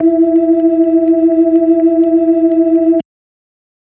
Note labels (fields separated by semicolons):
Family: organ; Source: electronic; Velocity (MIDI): 75; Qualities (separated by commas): dark